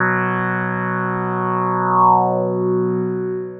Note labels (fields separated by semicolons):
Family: synthesizer lead; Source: synthesizer; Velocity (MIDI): 25; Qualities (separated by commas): long release